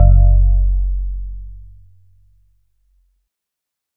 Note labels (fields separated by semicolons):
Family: keyboard; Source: electronic; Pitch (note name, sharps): F#1; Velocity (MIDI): 100